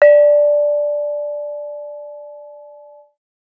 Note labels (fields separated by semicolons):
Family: mallet percussion; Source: acoustic; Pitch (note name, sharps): D5; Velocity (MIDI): 75